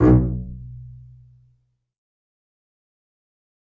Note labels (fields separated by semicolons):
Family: string; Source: acoustic; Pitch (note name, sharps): B1; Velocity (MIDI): 127; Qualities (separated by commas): fast decay, reverb